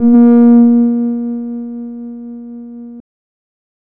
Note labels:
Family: bass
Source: synthesizer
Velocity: 75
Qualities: distorted, non-linear envelope

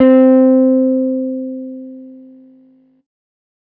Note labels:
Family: guitar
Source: electronic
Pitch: C4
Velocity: 25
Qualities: distorted

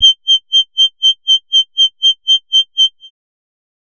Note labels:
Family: bass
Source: synthesizer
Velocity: 25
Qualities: bright, distorted, tempo-synced

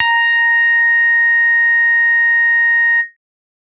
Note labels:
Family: bass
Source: synthesizer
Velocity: 100

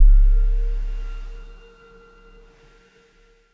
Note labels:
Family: mallet percussion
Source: electronic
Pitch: C#1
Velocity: 25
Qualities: bright, non-linear envelope

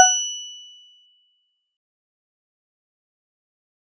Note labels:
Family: mallet percussion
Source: acoustic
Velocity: 75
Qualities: bright, fast decay, percussive

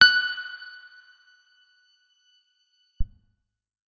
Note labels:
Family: guitar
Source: electronic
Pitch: F#6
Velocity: 50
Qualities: percussive, reverb

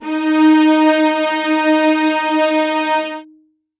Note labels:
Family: string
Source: acoustic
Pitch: D#4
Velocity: 127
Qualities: reverb

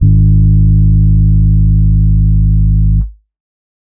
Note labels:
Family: keyboard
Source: electronic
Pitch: G#1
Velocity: 25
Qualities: dark

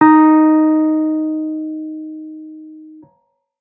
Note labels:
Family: keyboard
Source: electronic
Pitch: D#4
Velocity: 100

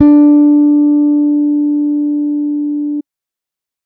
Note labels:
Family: bass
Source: electronic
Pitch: D4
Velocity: 50

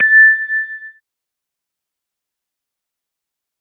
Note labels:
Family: organ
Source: electronic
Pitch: A6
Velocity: 100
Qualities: fast decay

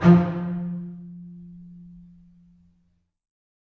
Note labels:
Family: string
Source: acoustic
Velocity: 100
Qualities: reverb

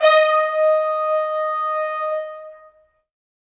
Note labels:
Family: brass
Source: acoustic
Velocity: 75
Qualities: bright, reverb

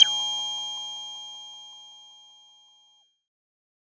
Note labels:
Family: bass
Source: synthesizer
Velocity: 75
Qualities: bright, distorted

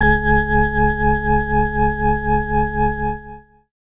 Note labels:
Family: organ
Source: electronic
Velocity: 75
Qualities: distorted

